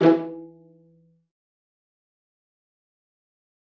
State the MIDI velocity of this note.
50